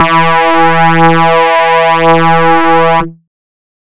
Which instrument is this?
synthesizer bass